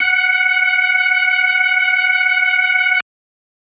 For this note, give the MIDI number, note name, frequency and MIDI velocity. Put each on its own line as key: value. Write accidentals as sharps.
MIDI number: 78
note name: F#5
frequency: 740 Hz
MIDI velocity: 127